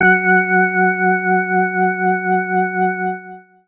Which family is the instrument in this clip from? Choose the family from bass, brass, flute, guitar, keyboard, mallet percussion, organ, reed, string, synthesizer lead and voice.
organ